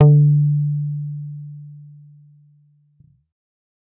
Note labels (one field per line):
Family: bass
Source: synthesizer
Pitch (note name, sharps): D3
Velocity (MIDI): 100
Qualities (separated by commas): dark